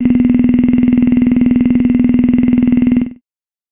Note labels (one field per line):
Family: voice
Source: synthesizer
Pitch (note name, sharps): E0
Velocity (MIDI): 127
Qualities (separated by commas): bright